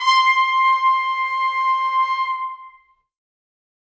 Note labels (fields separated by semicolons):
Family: brass; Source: acoustic; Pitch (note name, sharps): C6; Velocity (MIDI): 127; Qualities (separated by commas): bright, reverb